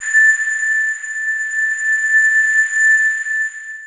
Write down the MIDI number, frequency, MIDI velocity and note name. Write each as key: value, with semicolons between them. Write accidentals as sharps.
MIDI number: 93; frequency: 1760 Hz; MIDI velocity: 25; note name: A6